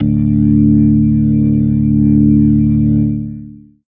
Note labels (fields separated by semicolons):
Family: organ; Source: electronic; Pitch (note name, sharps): D1; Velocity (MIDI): 50; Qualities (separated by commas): distorted, long release